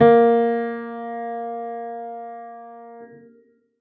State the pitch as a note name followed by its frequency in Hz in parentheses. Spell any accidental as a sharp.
A#3 (233.1 Hz)